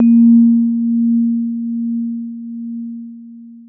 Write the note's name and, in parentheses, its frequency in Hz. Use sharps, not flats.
A#3 (233.1 Hz)